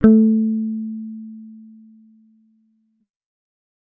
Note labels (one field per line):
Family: bass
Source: electronic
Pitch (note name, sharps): A3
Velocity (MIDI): 127